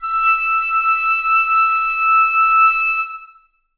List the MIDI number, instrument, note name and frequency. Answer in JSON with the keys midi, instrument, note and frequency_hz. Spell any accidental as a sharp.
{"midi": 88, "instrument": "acoustic flute", "note": "E6", "frequency_hz": 1319}